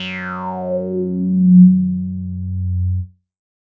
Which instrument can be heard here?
synthesizer bass